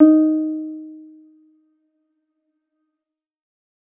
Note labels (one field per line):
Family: keyboard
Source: electronic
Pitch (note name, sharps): D#4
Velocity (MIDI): 75